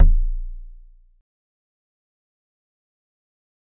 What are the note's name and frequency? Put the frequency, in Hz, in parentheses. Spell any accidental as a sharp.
A#0 (29.14 Hz)